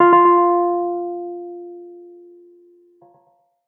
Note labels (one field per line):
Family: keyboard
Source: electronic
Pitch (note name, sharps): F4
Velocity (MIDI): 100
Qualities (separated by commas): tempo-synced